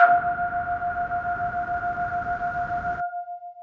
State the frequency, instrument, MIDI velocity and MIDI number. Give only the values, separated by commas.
698.5 Hz, synthesizer voice, 25, 77